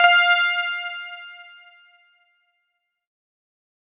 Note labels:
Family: guitar; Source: electronic; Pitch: F5; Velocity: 100

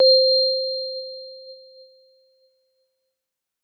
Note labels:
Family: keyboard; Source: electronic; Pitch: C5; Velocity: 25

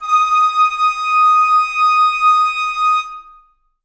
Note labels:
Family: reed; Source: acoustic; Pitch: D#6; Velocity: 50; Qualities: reverb

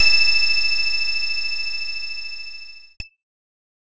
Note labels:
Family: keyboard; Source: electronic; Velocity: 127; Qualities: bright, distorted

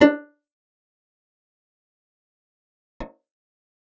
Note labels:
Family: guitar; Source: acoustic; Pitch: D4; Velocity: 50; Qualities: fast decay, percussive, reverb

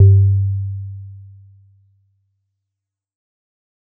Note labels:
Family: mallet percussion; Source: acoustic; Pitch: G2; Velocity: 75; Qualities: dark

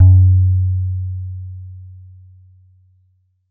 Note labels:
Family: guitar; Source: synthesizer; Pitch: F#2; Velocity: 25; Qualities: dark

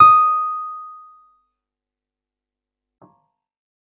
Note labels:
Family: keyboard; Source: electronic; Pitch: D#6; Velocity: 100; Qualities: fast decay

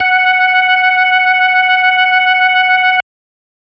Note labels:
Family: organ; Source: electronic; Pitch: F#5; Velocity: 127; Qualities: distorted

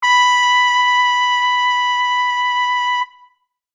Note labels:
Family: brass; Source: acoustic; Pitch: B5; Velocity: 75

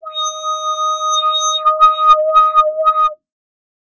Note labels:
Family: bass; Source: synthesizer; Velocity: 75; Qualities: non-linear envelope

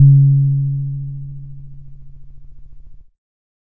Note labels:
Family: keyboard; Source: electronic; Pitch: C#3; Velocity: 25; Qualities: dark

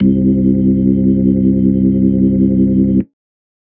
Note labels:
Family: organ; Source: electronic; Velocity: 100

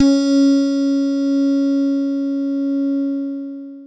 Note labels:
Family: guitar; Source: synthesizer; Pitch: C#4; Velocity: 127; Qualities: bright, long release

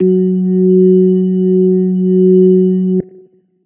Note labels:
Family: organ; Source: electronic; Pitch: F#3; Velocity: 25; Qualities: dark

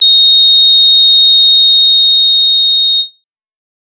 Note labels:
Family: bass; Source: synthesizer; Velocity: 100; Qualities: bright, distorted

